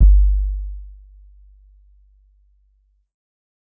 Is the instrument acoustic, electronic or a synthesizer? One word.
electronic